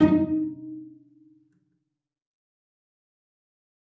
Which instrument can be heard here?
acoustic string instrument